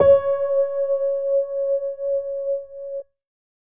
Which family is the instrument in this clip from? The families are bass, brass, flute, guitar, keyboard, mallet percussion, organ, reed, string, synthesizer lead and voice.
keyboard